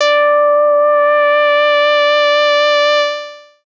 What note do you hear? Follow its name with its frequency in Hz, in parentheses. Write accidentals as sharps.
D5 (587.3 Hz)